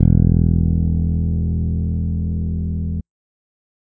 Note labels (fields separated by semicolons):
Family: bass; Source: electronic; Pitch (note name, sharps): E1; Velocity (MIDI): 100